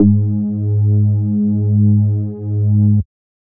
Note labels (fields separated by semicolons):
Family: bass; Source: synthesizer; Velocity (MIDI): 50